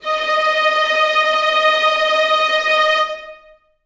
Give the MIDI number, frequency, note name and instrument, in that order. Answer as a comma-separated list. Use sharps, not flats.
75, 622.3 Hz, D#5, acoustic string instrument